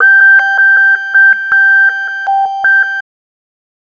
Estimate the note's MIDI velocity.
127